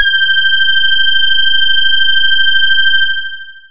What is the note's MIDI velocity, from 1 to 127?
50